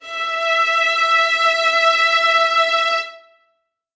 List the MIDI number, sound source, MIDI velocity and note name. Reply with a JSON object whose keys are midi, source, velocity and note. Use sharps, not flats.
{"midi": 76, "source": "acoustic", "velocity": 50, "note": "E5"}